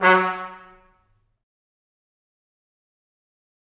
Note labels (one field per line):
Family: brass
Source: acoustic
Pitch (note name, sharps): F#3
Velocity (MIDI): 100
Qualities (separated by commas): fast decay, percussive, reverb